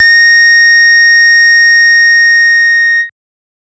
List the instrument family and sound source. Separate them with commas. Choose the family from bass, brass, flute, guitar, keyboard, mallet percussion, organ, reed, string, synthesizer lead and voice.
bass, synthesizer